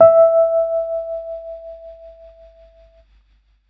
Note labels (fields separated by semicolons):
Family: keyboard; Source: electronic; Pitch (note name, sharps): E5; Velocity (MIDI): 50